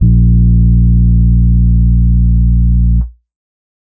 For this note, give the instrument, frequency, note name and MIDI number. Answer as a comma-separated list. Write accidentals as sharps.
electronic keyboard, 58.27 Hz, A#1, 34